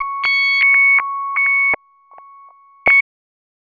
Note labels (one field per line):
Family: bass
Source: synthesizer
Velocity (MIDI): 75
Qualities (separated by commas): tempo-synced